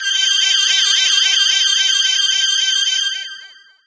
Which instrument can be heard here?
synthesizer voice